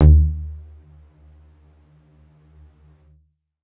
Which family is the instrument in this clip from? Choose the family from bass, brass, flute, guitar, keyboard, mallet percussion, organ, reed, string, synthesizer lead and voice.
keyboard